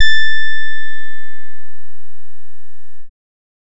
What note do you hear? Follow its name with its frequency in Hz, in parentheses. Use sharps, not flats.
A6 (1760 Hz)